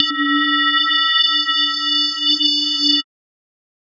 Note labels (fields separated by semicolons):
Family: mallet percussion; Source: electronic; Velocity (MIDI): 100; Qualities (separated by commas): multiphonic, non-linear envelope